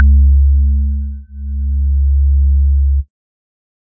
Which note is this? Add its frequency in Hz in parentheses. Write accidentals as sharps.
C#2 (69.3 Hz)